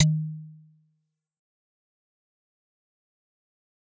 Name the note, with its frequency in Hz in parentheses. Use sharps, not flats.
D#3 (155.6 Hz)